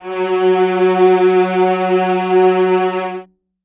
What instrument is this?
acoustic string instrument